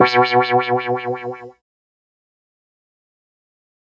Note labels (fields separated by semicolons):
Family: keyboard; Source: synthesizer; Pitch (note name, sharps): B2; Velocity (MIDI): 75; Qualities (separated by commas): distorted, fast decay